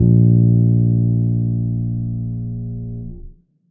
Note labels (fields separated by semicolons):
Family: keyboard; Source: acoustic; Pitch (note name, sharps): A#1; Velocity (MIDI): 25; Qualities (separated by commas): dark, reverb